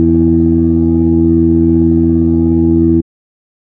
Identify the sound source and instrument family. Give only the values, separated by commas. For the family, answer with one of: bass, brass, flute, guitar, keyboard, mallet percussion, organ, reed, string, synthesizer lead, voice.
electronic, organ